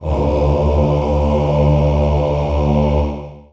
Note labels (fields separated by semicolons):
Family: voice; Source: acoustic; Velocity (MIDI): 127; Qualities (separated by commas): long release, reverb